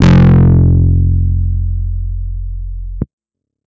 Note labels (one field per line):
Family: guitar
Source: electronic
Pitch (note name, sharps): F1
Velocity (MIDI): 100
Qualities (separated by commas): bright, distorted